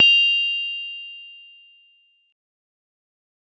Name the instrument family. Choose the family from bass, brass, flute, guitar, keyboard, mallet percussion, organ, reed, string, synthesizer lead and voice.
mallet percussion